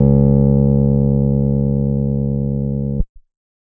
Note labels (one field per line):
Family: keyboard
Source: electronic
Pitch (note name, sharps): C#2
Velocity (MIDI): 75